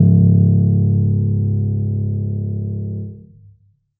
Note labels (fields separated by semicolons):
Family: keyboard; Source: acoustic; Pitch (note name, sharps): C#1; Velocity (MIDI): 50; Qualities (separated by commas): dark, long release, reverb